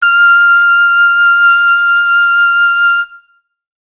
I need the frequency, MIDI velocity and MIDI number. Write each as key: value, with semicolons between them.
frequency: 1397 Hz; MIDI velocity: 25; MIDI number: 89